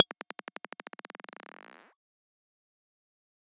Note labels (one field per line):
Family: guitar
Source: electronic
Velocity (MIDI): 75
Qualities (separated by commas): fast decay